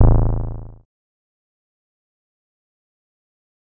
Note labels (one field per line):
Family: synthesizer lead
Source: synthesizer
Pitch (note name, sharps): A0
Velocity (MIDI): 127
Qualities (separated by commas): distorted, fast decay